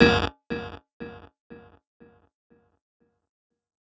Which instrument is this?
electronic keyboard